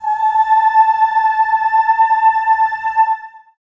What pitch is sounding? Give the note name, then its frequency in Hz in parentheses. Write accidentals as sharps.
A5 (880 Hz)